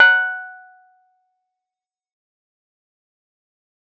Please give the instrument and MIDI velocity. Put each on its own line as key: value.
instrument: electronic keyboard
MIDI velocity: 75